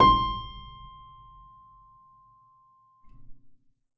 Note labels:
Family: keyboard; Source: acoustic; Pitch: C6; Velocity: 100; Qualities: percussive, reverb

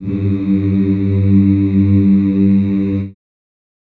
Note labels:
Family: voice; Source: acoustic; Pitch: G2; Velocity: 100; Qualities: dark, reverb

